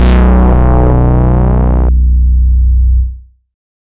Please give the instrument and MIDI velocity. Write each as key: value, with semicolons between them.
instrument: synthesizer bass; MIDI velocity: 100